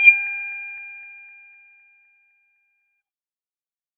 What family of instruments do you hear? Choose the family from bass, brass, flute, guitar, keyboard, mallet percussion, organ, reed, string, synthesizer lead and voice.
bass